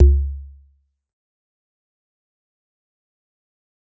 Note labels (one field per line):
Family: mallet percussion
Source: acoustic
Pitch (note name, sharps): C#2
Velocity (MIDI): 127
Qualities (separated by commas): dark, fast decay, percussive